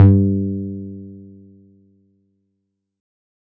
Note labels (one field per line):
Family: keyboard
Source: electronic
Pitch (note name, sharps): G2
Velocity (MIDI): 127